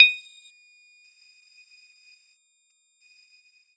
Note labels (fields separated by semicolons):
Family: mallet percussion; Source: acoustic; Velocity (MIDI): 127; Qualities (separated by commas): bright, multiphonic, percussive